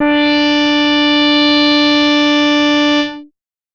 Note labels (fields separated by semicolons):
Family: bass; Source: synthesizer; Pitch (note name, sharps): D4; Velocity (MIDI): 100; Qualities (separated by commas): bright, distorted